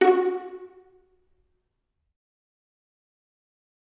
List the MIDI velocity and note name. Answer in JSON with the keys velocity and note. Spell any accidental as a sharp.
{"velocity": 127, "note": "F#4"}